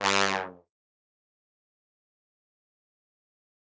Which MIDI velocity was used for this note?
75